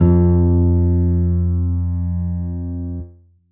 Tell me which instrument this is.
electronic keyboard